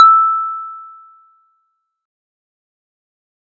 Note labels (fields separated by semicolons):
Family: mallet percussion; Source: acoustic; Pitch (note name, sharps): E6; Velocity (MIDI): 25; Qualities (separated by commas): fast decay